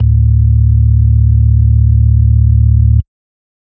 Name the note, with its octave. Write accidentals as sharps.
D1